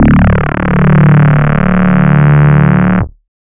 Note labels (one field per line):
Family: bass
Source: synthesizer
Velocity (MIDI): 75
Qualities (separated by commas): distorted